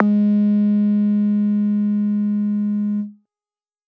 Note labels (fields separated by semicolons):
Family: bass; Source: synthesizer; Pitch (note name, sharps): G#3; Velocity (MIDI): 50; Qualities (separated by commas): distorted